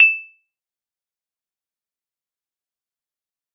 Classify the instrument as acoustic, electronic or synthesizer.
acoustic